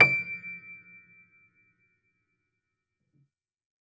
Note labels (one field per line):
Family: keyboard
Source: acoustic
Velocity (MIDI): 127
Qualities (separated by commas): fast decay, percussive, reverb